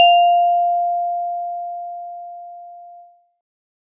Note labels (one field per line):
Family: mallet percussion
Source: acoustic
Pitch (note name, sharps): F5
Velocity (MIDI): 75